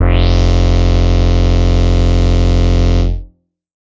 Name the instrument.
synthesizer bass